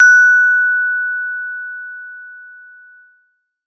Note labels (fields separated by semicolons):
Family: mallet percussion; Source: acoustic; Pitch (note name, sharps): F#6; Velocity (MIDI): 75